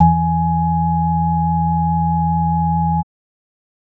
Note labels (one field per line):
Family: organ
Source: electronic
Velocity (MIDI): 75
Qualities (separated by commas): multiphonic